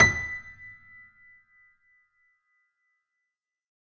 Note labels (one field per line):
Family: keyboard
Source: acoustic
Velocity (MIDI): 127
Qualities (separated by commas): percussive